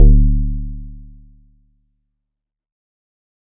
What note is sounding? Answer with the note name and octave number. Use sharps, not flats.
D1